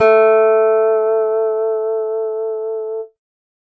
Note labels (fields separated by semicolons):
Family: guitar; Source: acoustic; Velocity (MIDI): 50